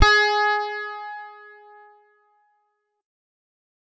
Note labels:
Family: guitar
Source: electronic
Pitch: G#4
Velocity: 75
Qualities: distorted

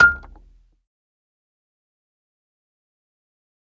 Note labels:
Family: mallet percussion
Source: acoustic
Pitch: F6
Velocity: 50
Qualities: fast decay, percussive, reverb

